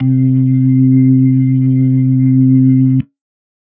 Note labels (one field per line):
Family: organ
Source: electronic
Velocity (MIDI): 100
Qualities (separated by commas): dark